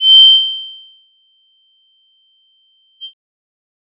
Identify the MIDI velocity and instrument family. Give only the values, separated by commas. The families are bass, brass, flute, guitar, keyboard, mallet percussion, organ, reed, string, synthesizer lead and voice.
100, bass